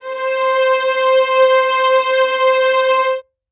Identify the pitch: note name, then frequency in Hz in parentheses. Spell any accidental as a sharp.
C5 (523.3 Hz)